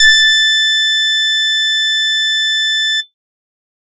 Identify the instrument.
synthesizer bass